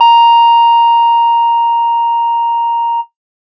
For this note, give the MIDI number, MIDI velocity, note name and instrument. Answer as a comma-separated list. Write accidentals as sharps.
82, 50, A#5, electronic guitar